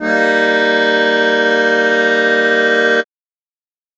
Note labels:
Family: keyboard; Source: acoustic; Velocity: 127

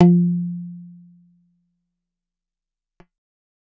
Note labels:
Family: guitar; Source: acoustic; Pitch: F3; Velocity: 100; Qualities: dark, fast decay

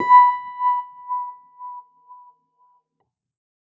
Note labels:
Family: keyboard; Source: electronic; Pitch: B5; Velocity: 50

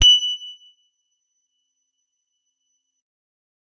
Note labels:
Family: guitar; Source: electronic; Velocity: 127; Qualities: bright, percussive

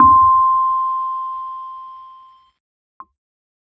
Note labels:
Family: keyboard; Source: electronic; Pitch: C6; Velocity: 25; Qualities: fast decay

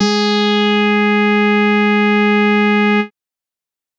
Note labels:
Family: bass; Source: synthesizer; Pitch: G#3; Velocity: 100; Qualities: bright, distorted

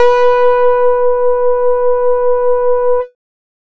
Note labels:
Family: bass; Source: synthesizer; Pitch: B4; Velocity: 50; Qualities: distorted, multiphonic, tempo-synced

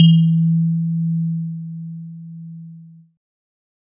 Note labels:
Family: keyboard; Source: electronic; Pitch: E3; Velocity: 100; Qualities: multiphonic

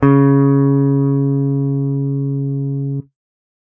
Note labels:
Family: guitar; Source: electronic; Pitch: C#3; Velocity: 100

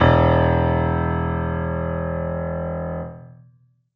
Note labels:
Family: keyboard; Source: acoustic; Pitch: E1; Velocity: 127

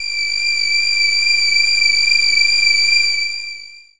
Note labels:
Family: voice; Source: synthesizer; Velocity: 100; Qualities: distorted, long release

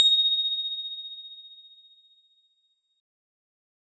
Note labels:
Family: keyboard; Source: electronic; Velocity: 127

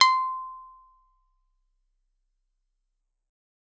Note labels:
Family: guitar; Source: acoustic; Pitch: C6; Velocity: 100; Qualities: percussive

